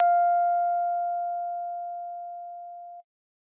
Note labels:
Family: keyboard; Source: acoustic; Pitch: F5; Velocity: 75

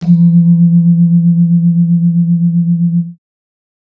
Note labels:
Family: mallet percussion; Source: acoustic; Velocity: 25; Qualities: multiphonic

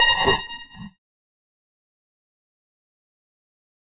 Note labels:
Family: keyboard; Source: electronic; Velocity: 25; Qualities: bright, distorted, fast decay, non-linear envelope

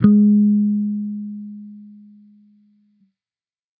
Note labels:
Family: bass; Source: electronic; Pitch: G#3; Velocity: 50

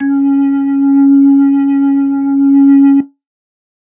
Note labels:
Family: organ; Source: electronic; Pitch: C#4; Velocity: 50; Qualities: distorted

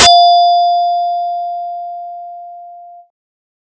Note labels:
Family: bass; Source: synthesizer; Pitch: F5; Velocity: 100; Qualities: bright

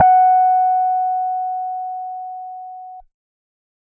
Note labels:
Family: keyboard; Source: electronic; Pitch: F#5; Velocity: 100

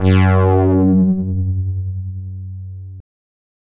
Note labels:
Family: bass; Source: synthesizer; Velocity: 127; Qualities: bright, distorted

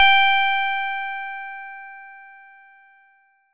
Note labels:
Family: bass; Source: synthesizer; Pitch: G5; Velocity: 127; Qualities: bright, distorted

